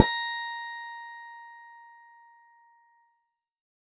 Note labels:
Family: keyboard; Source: electronic; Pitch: A#5; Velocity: 75

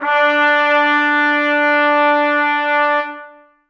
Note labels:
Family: brass; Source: acoustic; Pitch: D4; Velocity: 100; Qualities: reverb

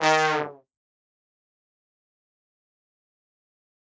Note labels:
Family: brass; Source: acoustic; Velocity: 50; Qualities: bright, fast decay, reverb

